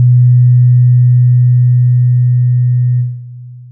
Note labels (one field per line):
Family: synthesizer lead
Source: synthesizer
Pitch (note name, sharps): B2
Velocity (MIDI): 25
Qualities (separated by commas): dark, long release